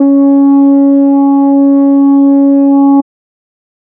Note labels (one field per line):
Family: organ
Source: electronic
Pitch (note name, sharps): C#4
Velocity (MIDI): 50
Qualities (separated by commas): dark